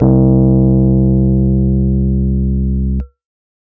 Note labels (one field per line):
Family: keyboard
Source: electronic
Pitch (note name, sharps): C2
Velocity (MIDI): 50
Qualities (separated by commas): distorted